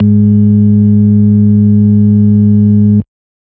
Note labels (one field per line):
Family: organ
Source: electronic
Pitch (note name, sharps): G#2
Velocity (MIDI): 50